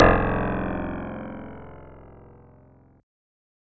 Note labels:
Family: synthesizer lead; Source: synthesizer; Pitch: F0; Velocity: 75; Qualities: bright, distorted

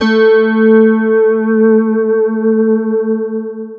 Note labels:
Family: guitar; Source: electronic; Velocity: 50; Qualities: long release, multiphonic, non-linear envelope

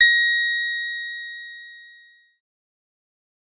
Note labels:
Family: bass; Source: synthesizer; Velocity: 127; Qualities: bright, distorted, fast decay

